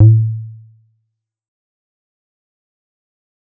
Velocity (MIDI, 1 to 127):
75